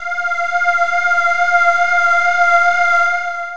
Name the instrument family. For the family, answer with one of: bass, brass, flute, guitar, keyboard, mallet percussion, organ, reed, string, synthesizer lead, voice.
voice